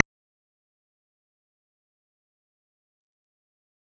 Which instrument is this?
synthesizer bass